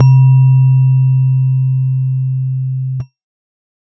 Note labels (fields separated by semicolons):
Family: keyboard; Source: electronic; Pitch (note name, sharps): C3; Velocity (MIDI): 50